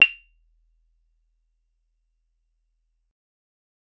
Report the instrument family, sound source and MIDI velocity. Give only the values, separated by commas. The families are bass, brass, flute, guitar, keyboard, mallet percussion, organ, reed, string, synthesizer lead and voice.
guitar, acoustic, 75